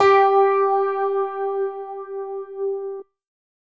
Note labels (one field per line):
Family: keyboard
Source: electronic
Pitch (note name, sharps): G4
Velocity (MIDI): 127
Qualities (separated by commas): reverb